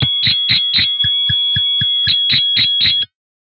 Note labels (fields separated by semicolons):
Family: guitar; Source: electronic; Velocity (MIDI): 127